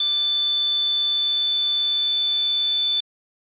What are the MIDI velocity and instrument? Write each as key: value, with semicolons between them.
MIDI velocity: 127; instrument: electronic organ